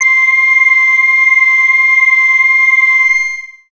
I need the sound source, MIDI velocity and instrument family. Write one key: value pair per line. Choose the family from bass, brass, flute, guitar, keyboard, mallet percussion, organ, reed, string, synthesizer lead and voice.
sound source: synthesizer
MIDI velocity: 75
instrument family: bass